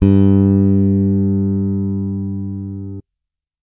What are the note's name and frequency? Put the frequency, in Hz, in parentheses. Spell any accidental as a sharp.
G2 (98 Hz)